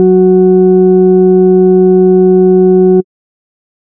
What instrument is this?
synthesizer bass